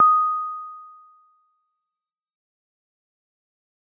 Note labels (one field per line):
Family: mallet percussion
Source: acoustic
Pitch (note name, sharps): D#6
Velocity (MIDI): 127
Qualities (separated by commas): fast decay